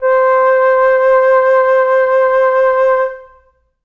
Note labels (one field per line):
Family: flute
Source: acoustic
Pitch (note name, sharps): C5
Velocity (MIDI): 75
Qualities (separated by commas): reverb